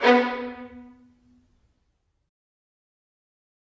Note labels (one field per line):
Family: string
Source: acoustic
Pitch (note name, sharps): B3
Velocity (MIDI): 127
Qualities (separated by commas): fast decay, reverb